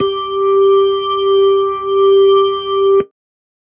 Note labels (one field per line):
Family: keyboard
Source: electronic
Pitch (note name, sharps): G4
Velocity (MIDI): 25